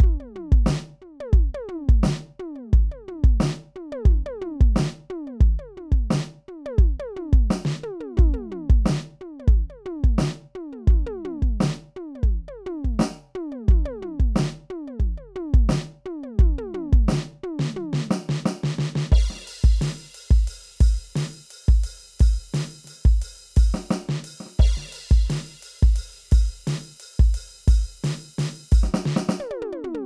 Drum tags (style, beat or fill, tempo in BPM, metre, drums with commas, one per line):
rock
beat
88 BPM
4/4
crash, open hi-hat, hi-hat pedal, snare, high tom, mid tom, floor tom, kick